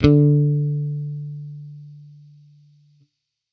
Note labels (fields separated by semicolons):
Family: bass; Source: electronic; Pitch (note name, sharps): D3; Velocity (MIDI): 75; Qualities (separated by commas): distorted